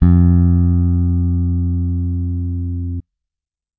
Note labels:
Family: bass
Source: electronic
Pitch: F2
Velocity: 75

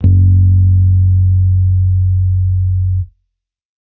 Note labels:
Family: bass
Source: electronic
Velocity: 50

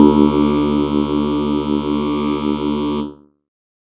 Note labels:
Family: keyboard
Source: electronic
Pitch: D2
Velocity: 127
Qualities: bright, distorted, multiphonic

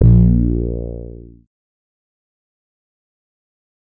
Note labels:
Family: bass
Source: synthesizer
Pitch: A#1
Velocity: 50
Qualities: distorted, fast decay

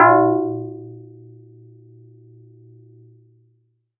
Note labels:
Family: mallet percussion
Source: acoustic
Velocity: 100

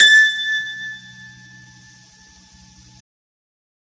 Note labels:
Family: keyboard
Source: electronic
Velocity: 127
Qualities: bright

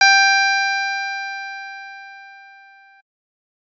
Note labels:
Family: keyboard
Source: electronic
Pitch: G5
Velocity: 127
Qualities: bright

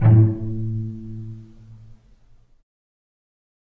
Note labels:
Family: string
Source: acoustic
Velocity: 50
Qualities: dark, reverb

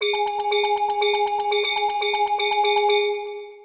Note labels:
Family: mallet percussion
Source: synthesizer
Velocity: 127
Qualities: bright, long release, multiphonic, tempo-synced

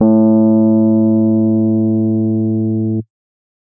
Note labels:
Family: keyboard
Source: electronic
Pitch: A2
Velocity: 100

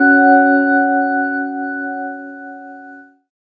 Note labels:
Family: keyboard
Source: synthesizer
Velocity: 50

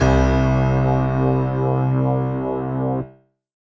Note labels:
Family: keyboard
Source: electronic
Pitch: C2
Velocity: 127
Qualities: reverb

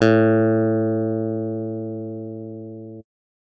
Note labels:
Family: keyboard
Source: electronic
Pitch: A2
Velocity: 100

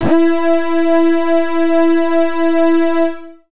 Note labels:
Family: bass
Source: synthesizer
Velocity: 50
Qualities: distorted

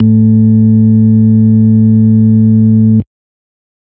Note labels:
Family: organ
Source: electronic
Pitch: A2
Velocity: 50

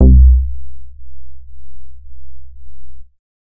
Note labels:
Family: bass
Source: synthesizer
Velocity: 50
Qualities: dark, distorted

